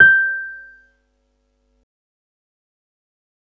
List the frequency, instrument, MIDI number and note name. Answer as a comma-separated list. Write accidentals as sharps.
1568 Hz, electronic keyboard, 91, G6